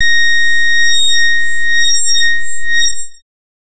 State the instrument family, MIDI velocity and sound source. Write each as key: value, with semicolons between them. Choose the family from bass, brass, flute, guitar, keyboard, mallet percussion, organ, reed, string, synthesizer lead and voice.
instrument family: bass; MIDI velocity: 50; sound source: synthesizer